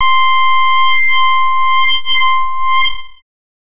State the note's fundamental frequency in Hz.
1047 Hz